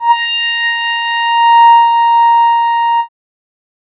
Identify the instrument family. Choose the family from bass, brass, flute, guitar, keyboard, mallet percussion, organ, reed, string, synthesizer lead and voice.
keyboard